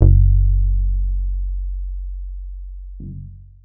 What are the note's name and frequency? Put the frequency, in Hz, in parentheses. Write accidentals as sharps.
F#1 (46.25 Hz)